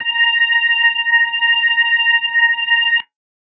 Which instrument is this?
electronic organ